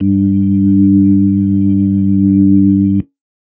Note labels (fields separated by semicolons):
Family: organ; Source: electronic; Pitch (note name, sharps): G2; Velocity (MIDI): 75; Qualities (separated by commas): dark